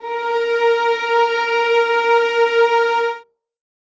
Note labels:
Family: string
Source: acoustic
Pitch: A#4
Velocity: 75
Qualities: reverb

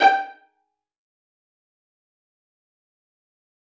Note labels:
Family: string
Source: acoustic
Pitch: G5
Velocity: 127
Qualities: fast decay, percussive, reverb

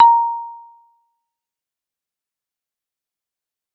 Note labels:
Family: keyboard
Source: electronic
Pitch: A#5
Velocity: 25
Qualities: fast decay, percussive

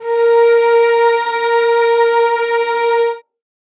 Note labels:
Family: string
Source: acoustic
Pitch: A#4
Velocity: 25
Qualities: reverb

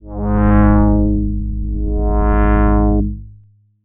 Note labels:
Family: bass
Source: synthesizer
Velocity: 75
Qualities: distorted, long release, tempo-synced

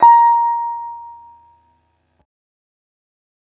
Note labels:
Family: guitar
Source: electronic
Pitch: A#5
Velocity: 75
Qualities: fast decay

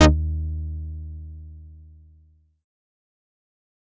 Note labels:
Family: bass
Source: synthesizer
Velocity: 75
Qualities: distorted, fast decay

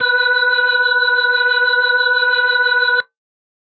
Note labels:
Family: organ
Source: electronic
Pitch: B4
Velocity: 127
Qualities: bright

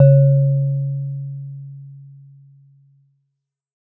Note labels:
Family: mallet percussion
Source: acoustic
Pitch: C#3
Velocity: 75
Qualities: dark

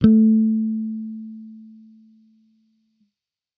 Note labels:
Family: bass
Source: electronic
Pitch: A3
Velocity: 25

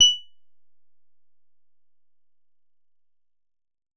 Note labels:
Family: guitar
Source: synthesizer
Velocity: 75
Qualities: bright, percussive

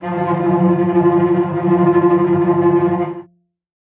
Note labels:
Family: string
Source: acoustic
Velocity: 25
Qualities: non-linear envelope, reverb

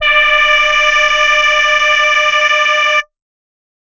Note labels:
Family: voice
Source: synthesizer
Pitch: D5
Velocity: 75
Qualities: multiphonic

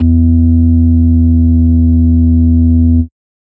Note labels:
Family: organ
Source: electronic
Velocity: 127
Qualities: dark

